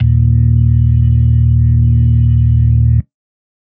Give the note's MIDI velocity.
127